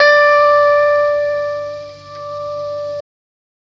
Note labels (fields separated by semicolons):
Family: keyboard; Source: electronic; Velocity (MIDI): 127; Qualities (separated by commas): bright